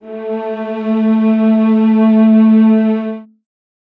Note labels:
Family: string; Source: acoustic; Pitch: A3; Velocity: 75; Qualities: reverb

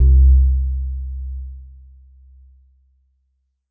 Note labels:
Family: mallet percussion; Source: acoustic; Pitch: C2; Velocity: 50; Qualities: dark

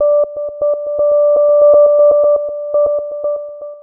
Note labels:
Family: synthesizer lead; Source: synthesizer; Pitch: D5; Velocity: 100; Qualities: dark, long release, tempo-synced

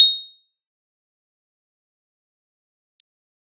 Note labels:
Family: keyboard; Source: electronic; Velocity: 25; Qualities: bright, fast decay, percussive

